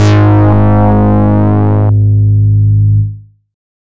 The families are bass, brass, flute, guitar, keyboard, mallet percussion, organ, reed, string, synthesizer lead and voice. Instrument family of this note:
bass